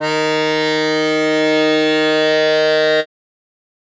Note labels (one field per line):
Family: reed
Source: acoustic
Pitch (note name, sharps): D#3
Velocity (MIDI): 127